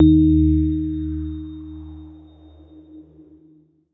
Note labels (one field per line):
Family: keyboard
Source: electronic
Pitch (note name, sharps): D#2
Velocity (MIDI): 75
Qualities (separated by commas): dark